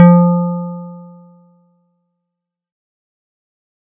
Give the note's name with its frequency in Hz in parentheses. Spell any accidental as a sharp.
F3 (174.6 Hz)